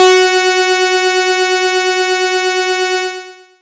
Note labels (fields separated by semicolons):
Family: bass; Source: synthesizer; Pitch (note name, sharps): F#4; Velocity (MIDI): 127; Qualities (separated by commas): bright, distorted, long release